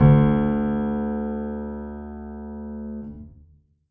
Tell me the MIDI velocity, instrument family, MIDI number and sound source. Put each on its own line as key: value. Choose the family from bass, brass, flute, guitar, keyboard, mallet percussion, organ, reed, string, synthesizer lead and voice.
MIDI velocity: 100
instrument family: keyboard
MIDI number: 38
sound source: acoustic